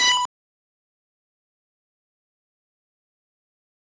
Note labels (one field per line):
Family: bass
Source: synthesizer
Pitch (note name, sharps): B5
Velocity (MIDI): 25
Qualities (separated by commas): bright, distorted, fast decay, percussive